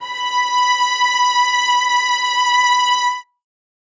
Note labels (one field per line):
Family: string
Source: acoustic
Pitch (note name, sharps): B5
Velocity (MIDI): 75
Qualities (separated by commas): reverb